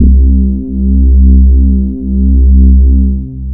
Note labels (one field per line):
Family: bass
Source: synthesizer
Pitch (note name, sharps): C2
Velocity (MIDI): 50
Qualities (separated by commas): long release